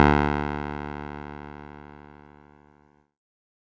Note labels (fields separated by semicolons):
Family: keyboard; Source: electronic; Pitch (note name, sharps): D2; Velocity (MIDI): 127; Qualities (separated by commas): distorted